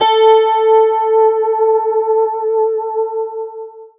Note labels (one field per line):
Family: guitar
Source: electronic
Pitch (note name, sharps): A4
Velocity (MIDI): 50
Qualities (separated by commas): long release, multiphonic, non-linear envelope